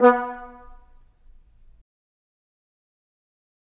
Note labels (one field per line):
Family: flute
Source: acoustic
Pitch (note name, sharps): B3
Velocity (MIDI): 127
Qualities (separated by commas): fast decay, percussive, reverb